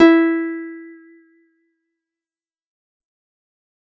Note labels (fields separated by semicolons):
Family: guitar; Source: acoustic; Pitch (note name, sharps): E4; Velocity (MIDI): 25; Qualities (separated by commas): fast decay